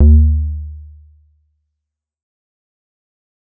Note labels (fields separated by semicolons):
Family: bass; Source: synthesizer; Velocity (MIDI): 25; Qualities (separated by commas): dark, fast decay